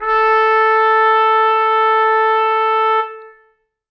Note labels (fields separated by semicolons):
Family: brass; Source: acoustic; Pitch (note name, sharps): A4; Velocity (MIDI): 75; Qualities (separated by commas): reverb